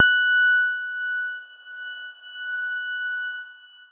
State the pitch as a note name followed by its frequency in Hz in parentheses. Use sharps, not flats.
F#6 (1480 Hz)